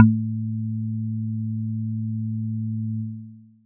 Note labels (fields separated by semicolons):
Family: mallet percussion; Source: acoustic; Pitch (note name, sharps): A2; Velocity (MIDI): 25